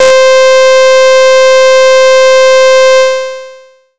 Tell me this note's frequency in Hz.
523.3 Hz